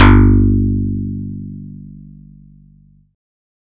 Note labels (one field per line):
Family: bass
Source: synthesizer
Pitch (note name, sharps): G1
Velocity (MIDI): 75